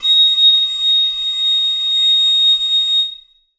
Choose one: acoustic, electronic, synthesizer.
acoustic